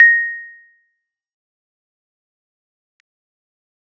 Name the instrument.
electronic keyboard